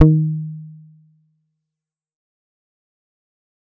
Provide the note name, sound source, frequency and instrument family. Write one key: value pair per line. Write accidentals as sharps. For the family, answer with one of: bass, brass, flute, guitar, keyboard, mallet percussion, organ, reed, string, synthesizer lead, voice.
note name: D#3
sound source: synthesizer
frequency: 155.6 Hz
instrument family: bass